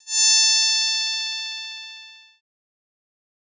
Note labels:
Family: bass; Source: synthesizer; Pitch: A5; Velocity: 127; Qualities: bright, distorted, fast decay

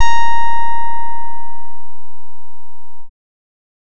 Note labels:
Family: bass; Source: synthesizer; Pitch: A#5; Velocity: 100; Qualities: distorted

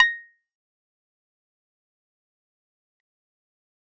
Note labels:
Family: keyboard; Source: electronic; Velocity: 75; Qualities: fast decay, percussive

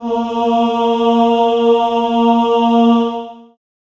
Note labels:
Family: voice; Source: acoustic; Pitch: A#3; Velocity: 50; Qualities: long release, reverb

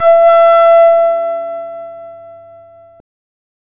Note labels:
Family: bass; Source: synthesizer; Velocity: 127; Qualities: distorted, non-linear envelope

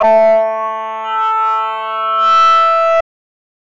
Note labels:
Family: voice; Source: synthesizer; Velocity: 25; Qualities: distorted

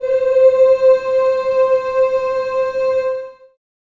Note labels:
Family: voice; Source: acoustic; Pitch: C5; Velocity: 100; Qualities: long release, reverb

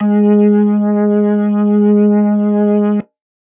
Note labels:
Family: organ; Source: electronic; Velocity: 50; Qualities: distorted

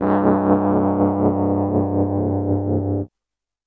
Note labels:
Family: keyboard; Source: electronic; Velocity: 127; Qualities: distorted

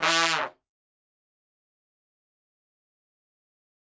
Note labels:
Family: brass; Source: acoustic; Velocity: 127; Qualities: fast decay, reverb

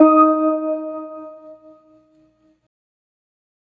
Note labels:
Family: organ; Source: electronic; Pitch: D#4; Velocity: 100

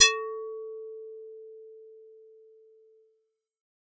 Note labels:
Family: bass; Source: synthesizer; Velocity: 25; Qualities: distorted

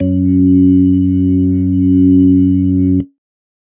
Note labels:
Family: organ; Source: electronic; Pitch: F#2; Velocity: 75; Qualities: dark

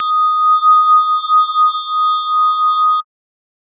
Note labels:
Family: mallet percussion; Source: synthesizer; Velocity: 50; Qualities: bright, multiphonic, non-linear envelope

